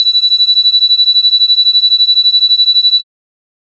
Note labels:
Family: bass; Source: synthesizer; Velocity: 100; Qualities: bright, distorted

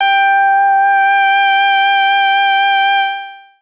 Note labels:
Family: bass; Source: synthesizer; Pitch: G5; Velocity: 75; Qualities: distorted, long release

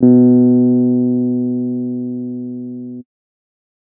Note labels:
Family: keyboard; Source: electronic; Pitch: B2; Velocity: 25; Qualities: dark

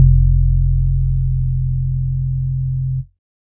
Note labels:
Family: organ; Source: electronic; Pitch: F1; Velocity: 25; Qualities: dark

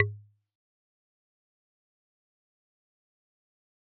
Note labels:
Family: mallet percussion; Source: acoustic; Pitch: G#2; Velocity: 75; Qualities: fast decay, percussive

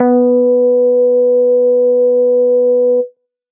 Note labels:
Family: bass; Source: synthesizer; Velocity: 75

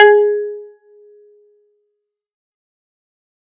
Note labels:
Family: guitar; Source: synthesizer; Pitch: G#4; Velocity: 75; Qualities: fast decay

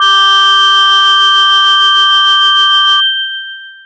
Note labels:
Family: mallet percussion; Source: electronic; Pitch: G4; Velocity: 127; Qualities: bright, long release

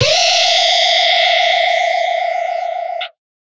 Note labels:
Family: guitar; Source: electronic; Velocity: 127; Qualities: bright, distorted

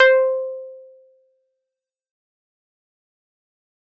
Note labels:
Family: keyboard; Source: electronic; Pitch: C5; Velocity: 100; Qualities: fast decay

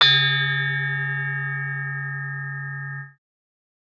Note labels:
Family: mallet percussion; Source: acoustic; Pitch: C#3; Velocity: 75

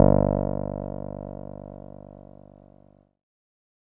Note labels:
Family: keyboard; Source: electronic; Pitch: G1; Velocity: 25; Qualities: dark

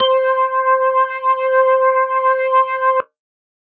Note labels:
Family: organ; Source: electronic; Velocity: 50

